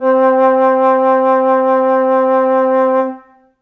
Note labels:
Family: flute; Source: acoustic; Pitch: C4; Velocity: 75; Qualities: reverb

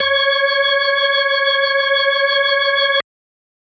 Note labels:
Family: organ; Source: electronic; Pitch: C#5; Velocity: 50

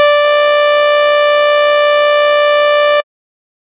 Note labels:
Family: bass; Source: synthesizer; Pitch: D5; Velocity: 127; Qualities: bright, distorted

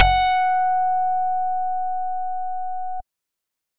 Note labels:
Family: bass; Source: synthesizer; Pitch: F#5; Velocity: 127; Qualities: bright, distorted

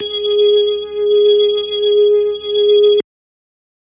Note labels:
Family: organ; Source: electronic; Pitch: G#4; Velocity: 25

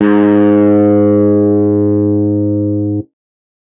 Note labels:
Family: guitar; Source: electronic; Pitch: G#2; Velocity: 50; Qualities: distorted

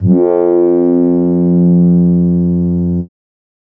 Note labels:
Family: keyboard; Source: synthesizer; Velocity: 127

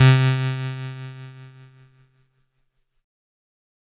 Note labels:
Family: keyboard; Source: electronic; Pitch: C3; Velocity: 50; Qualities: bright, distorted

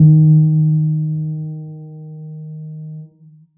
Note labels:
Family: keyboard; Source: acoustic; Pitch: D#3; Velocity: 25; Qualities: dark, reverb

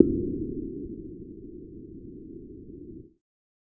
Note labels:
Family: bass; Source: synthesizer; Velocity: 127

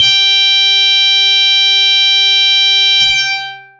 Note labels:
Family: guitar; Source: electronic; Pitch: G5; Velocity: 50; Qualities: bright, distorted, long release

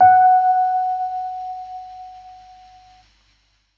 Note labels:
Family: keyboard; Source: electronic; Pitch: F#5; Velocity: 25

